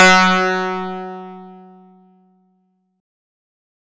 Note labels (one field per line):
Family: guitar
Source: acoustic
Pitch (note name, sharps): F#3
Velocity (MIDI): 127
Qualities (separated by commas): bright, distorted